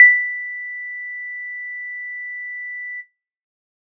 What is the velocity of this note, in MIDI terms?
127